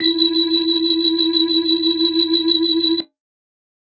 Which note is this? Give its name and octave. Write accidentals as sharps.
E4